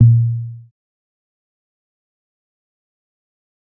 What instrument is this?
synthesizer bass